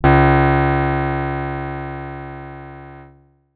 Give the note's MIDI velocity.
75